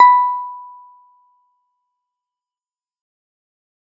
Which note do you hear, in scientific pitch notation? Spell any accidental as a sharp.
B5